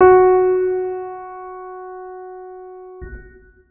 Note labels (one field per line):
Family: organ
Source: electronic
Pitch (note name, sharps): F#4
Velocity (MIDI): 25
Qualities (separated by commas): reverb